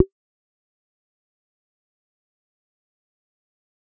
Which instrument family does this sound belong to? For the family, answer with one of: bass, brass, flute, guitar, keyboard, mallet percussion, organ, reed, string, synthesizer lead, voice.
bass